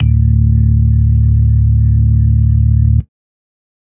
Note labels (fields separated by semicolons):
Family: organ; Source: electronic; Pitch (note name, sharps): D1; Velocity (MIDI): 75; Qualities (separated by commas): dark